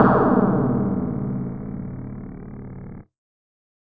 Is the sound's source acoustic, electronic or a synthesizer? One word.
electronic